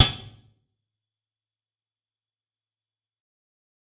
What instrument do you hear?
electronic guitar